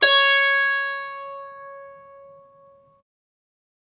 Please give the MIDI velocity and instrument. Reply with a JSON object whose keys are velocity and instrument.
{"velocity": 50, "instrument": "acoustic guitar"}